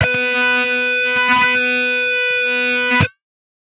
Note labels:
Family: guitar; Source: electronic; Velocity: 25; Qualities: bright, distorted

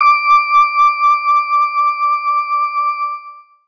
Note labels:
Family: organ; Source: electronic; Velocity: 25; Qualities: long release

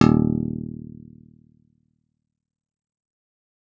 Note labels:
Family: guitar; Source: acoustic; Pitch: D#1; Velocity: 127; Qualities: fast decay, reverb

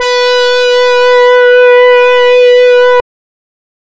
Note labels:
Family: reed; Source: synthesizer; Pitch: B4; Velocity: 75; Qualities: distorted, non-linear envelope

